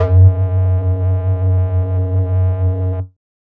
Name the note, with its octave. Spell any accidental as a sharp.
F#2